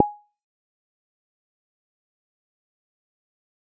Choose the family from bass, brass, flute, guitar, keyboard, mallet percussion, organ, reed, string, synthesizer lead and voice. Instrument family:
bass